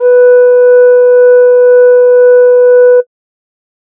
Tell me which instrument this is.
synthesizer flute